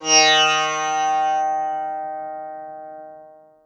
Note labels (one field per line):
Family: guitar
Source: acoustic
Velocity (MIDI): 100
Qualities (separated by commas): bright, reverb